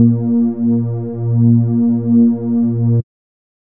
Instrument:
synthesizer bass